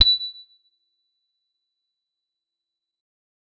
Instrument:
electronic guitar